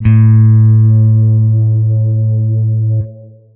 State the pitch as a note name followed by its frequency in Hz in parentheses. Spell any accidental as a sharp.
A2 (110 Hz)